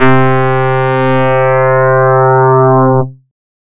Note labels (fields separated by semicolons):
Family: bass; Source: synthesizer; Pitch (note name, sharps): C3; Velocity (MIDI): 127; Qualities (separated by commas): bright, distorted